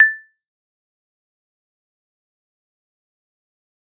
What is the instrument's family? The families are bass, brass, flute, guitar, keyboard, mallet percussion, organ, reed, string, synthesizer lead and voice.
mallet percussion